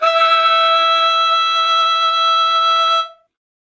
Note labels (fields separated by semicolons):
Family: reed; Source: acoustic; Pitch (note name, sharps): E5; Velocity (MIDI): 50; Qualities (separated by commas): reverb